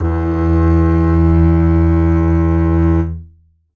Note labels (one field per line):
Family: string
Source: acoustic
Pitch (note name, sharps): E2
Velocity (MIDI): 75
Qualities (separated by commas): reverb